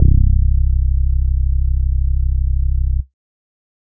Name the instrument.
synthesizer bass